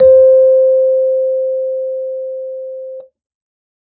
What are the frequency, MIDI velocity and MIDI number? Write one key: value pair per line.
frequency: 523.3 Hz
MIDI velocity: 75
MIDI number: 72